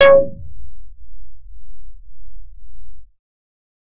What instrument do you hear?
synthesizer bass